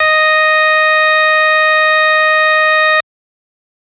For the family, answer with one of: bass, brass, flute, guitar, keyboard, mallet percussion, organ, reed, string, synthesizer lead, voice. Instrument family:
organ